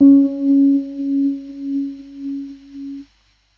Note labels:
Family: keyboard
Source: electronic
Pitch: C#4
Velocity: 25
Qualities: dark

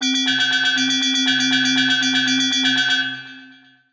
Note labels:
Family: mallet percussion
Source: synthesizer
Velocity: 127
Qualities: bright, long release, multiphonic, tempo-synced

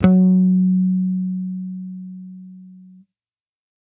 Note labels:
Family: bass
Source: electronic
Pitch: F#3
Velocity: 127

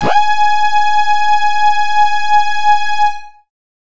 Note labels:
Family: bass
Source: synthesizer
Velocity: 75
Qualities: distorted

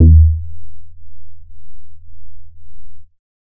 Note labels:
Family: bass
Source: synthesizer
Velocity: 25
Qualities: dark, distorted

